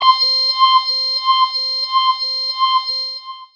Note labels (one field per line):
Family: voice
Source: synthesizer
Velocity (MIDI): 25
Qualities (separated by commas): long release, non-linear envelope, tempo-synced